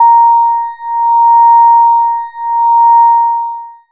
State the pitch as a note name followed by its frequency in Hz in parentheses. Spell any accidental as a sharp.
A#5 (932.3 Hz)